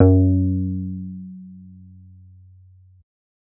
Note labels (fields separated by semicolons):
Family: bass; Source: synthesizer; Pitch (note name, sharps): F#2; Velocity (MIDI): 50